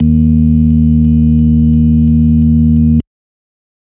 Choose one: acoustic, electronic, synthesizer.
electronic